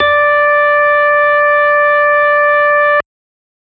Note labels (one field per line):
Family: organ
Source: electronic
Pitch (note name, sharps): D5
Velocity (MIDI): 100